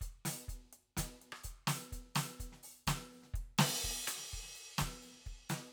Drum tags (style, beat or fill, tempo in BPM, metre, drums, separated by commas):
reggae, beat, 126 BPM, 4/4, crash, closed hi-hat, open hi-hat, snare, cross-stick, kick